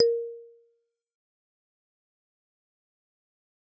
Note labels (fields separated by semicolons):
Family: mallet percussion; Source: acoustic; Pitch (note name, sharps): A#4; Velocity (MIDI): 75; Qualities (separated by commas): fast decay, percussive